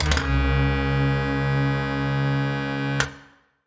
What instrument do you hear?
acoustic reed instrument